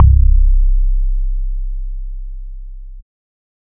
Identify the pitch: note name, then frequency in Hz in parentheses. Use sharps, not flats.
C1 (32.7 Hz)